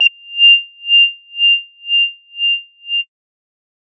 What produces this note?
synthesizer bass